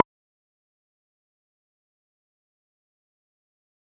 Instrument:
electronic guitar